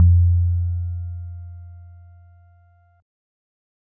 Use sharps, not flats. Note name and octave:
F2